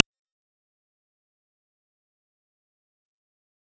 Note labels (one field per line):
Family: bass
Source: synthesizer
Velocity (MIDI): 100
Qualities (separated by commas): fast decay, percussive